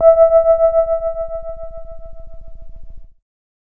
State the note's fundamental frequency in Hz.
659.3 Hz